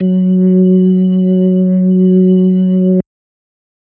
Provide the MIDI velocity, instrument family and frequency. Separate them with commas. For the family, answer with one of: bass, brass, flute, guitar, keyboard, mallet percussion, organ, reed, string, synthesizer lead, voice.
127, organ, 185 Hz